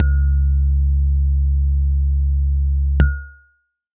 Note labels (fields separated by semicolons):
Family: keyboard; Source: electronic; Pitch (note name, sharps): C#2; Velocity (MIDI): 25